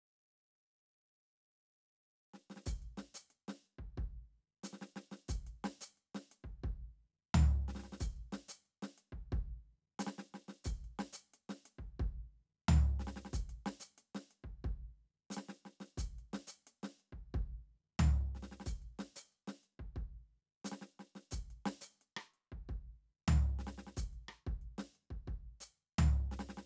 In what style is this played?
folk rock